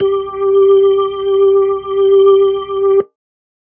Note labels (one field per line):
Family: organ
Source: electronic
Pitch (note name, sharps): G4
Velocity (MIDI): 127